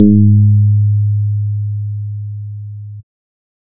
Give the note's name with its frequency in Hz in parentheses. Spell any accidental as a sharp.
G#2 (103.8 Hz)